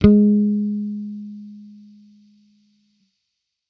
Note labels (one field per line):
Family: bass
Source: electronic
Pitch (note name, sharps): G#3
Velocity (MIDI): 25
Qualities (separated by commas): distorted